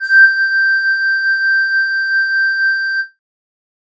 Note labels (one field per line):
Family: flute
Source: synthesizer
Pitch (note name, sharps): G6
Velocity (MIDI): 75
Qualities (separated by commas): distorted